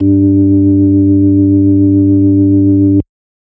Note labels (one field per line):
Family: organ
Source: electronic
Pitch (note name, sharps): G2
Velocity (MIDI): 50